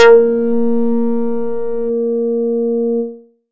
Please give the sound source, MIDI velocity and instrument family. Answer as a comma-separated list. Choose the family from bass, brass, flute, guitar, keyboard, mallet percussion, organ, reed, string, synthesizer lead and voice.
synthesizer, 75, bass